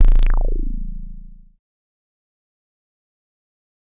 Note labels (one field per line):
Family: bass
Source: synthesizer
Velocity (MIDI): 127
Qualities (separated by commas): bright, distorted, fast decay